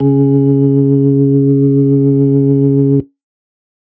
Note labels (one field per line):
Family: organ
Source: electronic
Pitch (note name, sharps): C#3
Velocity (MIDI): 127